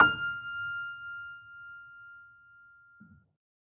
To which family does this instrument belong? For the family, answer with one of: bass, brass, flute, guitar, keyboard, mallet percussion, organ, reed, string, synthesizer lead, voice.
keyboard